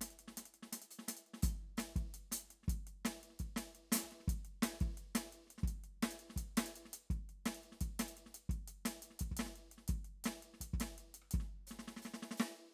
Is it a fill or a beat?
beat